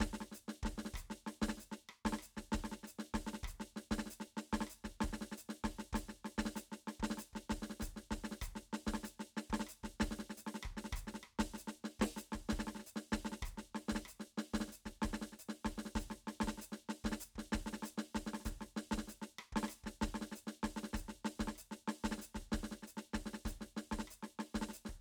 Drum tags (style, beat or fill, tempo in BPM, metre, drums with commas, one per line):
maracatu
beat
96 BPM
4/4
hi-hat pedal, snare, cross-stick, kick